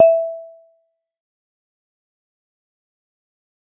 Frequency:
659.3 Hz